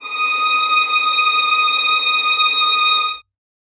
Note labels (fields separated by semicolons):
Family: string; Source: acoustic; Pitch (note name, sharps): D#6; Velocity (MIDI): 25; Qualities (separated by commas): reverb